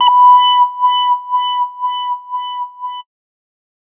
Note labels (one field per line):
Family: bass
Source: synthesizer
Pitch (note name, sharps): B5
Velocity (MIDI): 100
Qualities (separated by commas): distorted